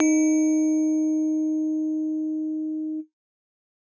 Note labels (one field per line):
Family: keyboard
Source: acoustic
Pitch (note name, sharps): D#4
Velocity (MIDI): 75